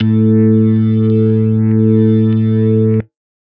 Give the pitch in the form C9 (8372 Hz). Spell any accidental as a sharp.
A2 (110 Hz)